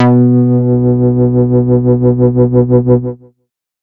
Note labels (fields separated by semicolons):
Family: bass; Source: synthesizer; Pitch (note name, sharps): B2; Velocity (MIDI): 100; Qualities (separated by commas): distorted